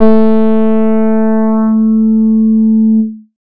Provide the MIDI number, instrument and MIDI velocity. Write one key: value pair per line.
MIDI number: 57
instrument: synthesizer bass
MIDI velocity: 25